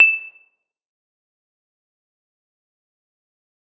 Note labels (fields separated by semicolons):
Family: mallet percussion; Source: acoustic; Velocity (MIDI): 50; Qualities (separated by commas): bright, fast decay, percussive, reverb